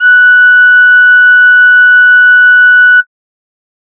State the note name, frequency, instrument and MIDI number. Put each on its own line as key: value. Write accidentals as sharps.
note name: F#6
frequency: 1480 Hz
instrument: synthesizer flute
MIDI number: 90